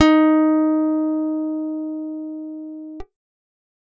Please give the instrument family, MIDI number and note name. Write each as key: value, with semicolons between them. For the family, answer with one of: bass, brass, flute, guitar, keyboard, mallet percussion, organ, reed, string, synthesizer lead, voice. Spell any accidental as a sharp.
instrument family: guitar; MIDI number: 63; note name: D#4